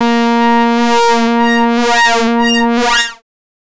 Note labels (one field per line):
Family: bass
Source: synthesizer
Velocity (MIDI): 25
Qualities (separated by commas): distorted, non-linear envelope